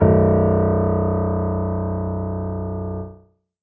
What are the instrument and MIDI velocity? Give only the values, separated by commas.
acoustic keyboard, 50